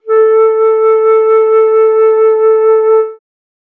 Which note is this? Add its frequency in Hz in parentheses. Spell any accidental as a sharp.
A4 (440 Hz)